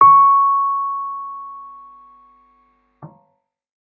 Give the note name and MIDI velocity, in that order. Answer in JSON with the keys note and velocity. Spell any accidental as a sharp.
{"note": "C#6", "velocity": 25}